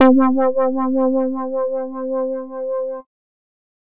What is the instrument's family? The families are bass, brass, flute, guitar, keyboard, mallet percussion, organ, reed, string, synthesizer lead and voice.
bass